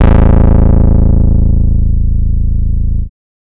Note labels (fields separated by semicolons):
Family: bass; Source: synthesizer; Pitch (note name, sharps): A0; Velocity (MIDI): 127; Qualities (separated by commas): distorted